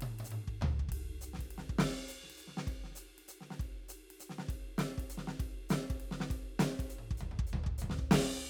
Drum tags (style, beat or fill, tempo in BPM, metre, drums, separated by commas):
jazz, beat, 200 BPM, 3/4, crash, ride, hi-hat pedal, snare, high tom, mid tom, floor tom, kick